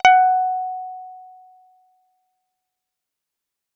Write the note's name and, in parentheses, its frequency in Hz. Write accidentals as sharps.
F#5 (740 Hz)